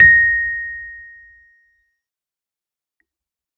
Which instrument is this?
electronic keyboard